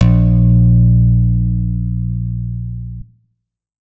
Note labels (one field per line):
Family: guitar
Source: electronic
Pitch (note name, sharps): A#1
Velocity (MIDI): 127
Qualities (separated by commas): reverb